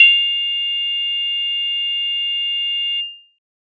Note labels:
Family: keyboard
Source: electronic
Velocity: 127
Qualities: bright

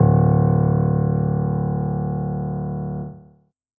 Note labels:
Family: keyboard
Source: acoustic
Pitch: D1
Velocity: 25

